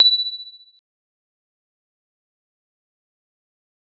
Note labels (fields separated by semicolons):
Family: keyboard; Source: electronic; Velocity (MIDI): 50; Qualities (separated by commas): bright, fast decay, percussive